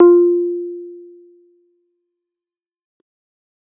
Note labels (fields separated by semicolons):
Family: keyboard; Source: electronic; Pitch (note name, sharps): F4; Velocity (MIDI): 25; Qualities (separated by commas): fast decay